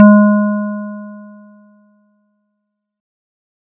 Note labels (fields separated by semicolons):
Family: keyboard; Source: electronic; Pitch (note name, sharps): G#3; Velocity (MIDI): 127